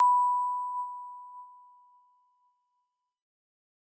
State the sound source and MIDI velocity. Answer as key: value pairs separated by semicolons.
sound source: electronic; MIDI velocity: 25